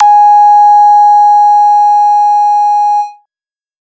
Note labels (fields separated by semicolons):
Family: bass; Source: synthesizer; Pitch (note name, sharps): G#5; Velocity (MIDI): 50; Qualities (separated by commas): bright, distorted